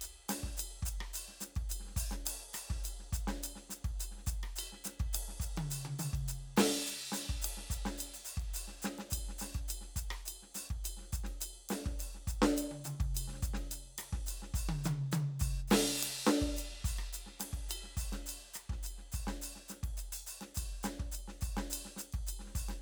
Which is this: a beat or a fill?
beat